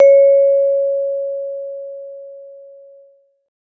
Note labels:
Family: mallet percussion; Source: acoustic; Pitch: C#5; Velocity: 25

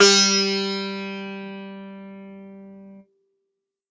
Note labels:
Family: guitar; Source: acoustic; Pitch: G3; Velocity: 127

